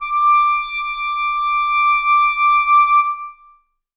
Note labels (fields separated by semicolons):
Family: reed; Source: acoustic; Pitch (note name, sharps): D6; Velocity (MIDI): 75; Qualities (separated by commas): reverb